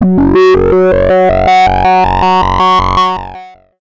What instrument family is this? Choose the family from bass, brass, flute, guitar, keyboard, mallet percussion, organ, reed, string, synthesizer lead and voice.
bass